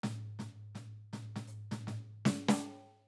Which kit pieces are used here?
hi-hat pedal, snare and high tom